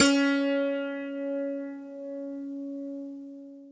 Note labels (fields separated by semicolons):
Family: guitar; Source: acoustic; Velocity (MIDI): 50; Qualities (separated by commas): bright, long release, reverb